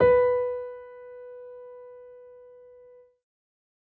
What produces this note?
acoustic keyboard